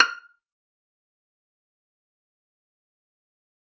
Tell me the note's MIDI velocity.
25